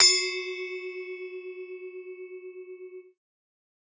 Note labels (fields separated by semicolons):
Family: mallet percussion; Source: acoustic; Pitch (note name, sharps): F#4; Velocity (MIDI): 127